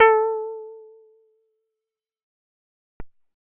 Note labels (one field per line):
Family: bass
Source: synthesizer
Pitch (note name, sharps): A4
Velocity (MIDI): 75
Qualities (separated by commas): fast decay